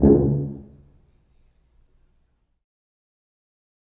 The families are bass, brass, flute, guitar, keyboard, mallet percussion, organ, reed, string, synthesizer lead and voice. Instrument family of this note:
brass